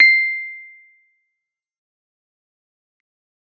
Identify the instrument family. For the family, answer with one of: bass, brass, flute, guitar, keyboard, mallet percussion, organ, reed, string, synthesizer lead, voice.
keyboard